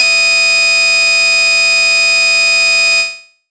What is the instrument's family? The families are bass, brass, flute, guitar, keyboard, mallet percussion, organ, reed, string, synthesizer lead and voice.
bass